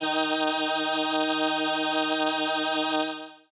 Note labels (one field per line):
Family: keyboard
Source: synthesizer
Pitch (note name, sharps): D#3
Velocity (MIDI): 100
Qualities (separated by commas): bright